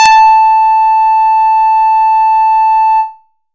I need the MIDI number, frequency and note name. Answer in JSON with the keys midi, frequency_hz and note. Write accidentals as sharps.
{"midi": 81, "frequency_hz": 880, "note": "A5"}